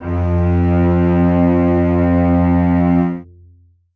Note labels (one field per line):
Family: string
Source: acoustic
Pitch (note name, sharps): F2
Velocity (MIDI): 100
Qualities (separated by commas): long release, reverb